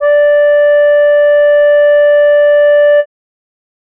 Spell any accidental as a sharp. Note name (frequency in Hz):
D5 (587.3 Hz)